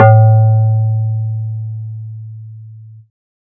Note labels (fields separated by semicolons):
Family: bass; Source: synthesizer; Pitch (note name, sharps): A2; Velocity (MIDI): 75